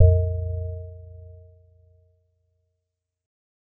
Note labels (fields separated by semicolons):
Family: mallet percussion; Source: synthesizer; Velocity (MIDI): 50; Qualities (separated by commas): multiphonic